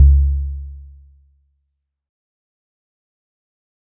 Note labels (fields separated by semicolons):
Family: guitar; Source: synthesizer; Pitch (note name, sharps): C#2; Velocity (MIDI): 50; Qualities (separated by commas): dark, fast decay